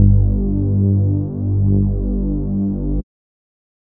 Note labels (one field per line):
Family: bass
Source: synthesizer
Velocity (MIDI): 75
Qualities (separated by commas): dark